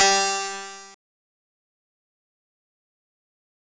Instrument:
electronic guitar